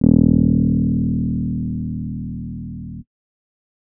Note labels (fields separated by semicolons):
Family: keyboard; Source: electronic; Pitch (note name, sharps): D#1; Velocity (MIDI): 25; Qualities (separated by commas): dark